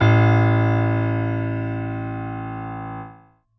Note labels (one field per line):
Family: keyboard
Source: acoustic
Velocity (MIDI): 100